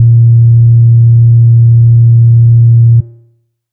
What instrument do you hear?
synthesizer bass